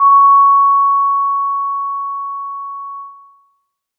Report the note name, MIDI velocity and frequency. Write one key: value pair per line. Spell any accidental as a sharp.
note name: C#6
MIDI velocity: 50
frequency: 1109 Hz